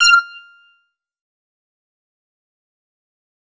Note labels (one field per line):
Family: bass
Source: synthesizer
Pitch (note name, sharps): F6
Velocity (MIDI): 127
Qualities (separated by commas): distorted, fast decay, percussive